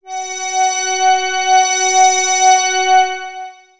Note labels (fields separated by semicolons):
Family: synthesizer lead; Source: synthesizer; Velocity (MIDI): 127; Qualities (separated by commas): bright, long release, non-linear envelope